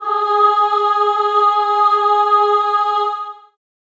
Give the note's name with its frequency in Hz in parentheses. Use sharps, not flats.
G#4 (415.3 Hz)